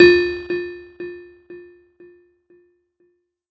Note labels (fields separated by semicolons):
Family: keyboard; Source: electronic; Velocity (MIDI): 50